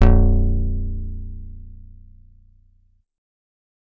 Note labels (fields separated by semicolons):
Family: bass; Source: synthesizer; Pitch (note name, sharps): A#0; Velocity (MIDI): 25